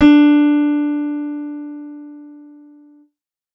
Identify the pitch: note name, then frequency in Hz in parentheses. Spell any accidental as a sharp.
D4 (293.7 Hz)